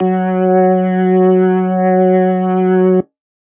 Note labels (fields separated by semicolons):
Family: organ; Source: electronic; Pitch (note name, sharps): F#3; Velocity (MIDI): 100; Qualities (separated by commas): distorted